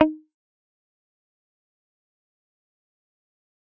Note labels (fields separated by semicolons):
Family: guitar; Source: electronic; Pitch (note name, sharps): D#4; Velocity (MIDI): 100; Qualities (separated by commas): fast decay, percussive